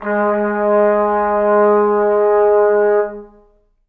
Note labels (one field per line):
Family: brass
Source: acoustic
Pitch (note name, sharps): G#3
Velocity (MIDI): 50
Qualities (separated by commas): reverb